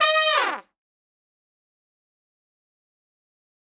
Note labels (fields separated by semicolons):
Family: brass; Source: acoustic; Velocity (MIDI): 50; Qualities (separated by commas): bright, fast decay, reverb